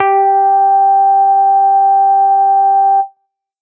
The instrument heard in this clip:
synthesizer bass